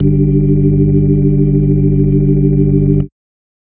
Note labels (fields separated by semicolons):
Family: organ; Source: electronic; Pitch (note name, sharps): G1; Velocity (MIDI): 100